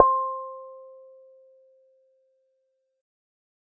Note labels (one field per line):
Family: bass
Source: synthesizer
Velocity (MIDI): 100